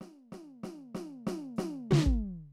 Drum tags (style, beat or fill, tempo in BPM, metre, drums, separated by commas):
funk, fill, 95 BPM, 4/4, hi-hat pedal, snare, floor tom, kick